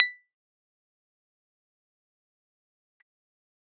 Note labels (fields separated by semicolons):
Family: keyboard; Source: electronic; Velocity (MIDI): 100; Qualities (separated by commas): fast decay, percussive